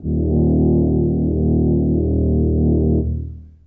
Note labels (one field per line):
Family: brass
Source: acoustic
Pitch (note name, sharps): D#1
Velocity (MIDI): 50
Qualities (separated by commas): dark, long release, reverb